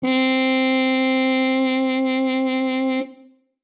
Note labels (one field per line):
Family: brass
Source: acoustic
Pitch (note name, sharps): C4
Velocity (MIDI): 127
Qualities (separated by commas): bright